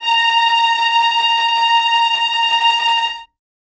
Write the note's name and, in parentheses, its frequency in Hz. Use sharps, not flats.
A#5 (932.3 Hz)